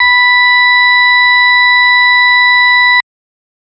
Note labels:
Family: organ; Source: electronic; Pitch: B5; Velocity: 50

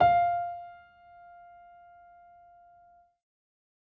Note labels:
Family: keyboard; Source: acoustic; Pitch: F5; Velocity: 25

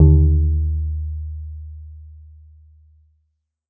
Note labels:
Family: guitar; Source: synthesizer; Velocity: 75; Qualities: dark

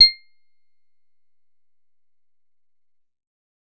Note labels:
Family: bass; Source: synthesizer; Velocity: 100; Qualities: percussive

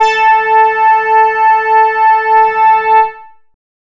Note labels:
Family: bass; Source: synthesizer; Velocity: 100; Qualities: bright, distorted

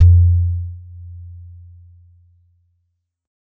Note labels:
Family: mallet percussion; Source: acoustic; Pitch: F2; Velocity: 50; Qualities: dark, non-linear envelope

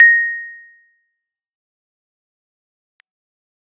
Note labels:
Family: keyboard; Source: electronic; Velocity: 25; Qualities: fast decay, percussive

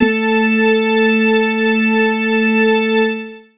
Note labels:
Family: organ; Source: electronic; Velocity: 127; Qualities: reverb

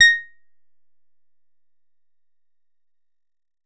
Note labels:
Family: guitar; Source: synthesizer; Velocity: 75; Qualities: percussive

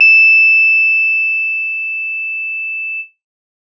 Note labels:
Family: guitar; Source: electronic; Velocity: 75; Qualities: bright

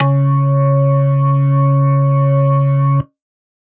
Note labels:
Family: organ; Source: electronic; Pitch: C#3; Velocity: 127

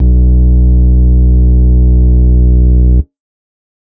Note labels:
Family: organ; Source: electronic; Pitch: B1; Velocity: 25; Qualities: distorted

